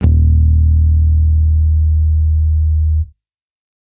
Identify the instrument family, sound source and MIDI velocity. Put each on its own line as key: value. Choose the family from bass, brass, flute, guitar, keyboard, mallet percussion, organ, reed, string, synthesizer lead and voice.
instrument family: bass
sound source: electronic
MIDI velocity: 127